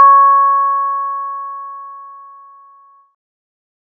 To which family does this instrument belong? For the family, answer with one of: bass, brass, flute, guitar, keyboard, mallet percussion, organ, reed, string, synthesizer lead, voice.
bass